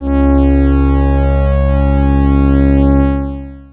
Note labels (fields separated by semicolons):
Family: organ; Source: electronic; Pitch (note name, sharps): C#2; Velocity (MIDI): 75; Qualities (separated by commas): distorted, long release